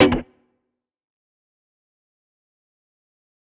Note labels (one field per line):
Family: guitar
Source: electronic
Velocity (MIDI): 127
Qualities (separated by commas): bright, distorted, fast decay, percussive